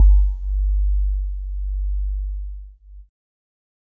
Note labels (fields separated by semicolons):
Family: keyboard; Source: electronic; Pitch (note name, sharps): G1; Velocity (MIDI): 25; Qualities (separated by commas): multiphonic